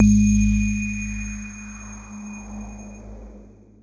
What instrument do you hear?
electronic keyboard